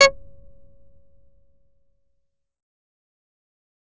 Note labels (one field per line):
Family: bass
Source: synthesizer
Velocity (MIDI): 50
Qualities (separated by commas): distorted, fast decay, percussive